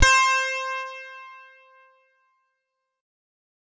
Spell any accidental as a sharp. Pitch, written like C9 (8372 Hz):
C5 (523.3 Hz)